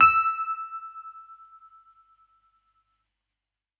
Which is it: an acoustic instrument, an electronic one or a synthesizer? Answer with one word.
electronic